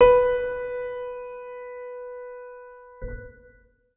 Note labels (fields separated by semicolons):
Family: organ; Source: electronic; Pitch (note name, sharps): B4; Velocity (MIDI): 50; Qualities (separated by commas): reverb